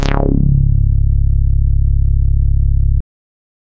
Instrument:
synthesizer bass